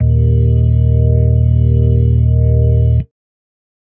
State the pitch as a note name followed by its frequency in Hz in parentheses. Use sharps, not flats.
D#1 (38.89 Hz)